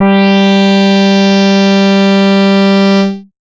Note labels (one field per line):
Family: bass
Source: synthesizer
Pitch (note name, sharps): G3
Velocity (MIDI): 75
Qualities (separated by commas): bright, distorted